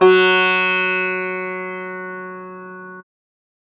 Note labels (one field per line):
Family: guitar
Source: acoustic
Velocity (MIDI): 75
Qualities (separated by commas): bright, multiphonic, reverb